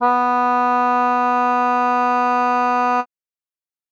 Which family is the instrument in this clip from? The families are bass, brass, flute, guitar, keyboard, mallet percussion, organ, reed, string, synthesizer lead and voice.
reed